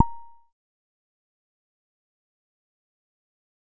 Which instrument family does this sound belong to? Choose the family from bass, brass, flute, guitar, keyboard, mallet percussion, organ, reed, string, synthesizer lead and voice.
bass